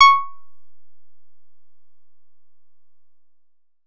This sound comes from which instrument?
synthesizer guitar